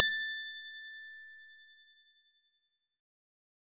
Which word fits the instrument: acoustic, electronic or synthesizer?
synthesizer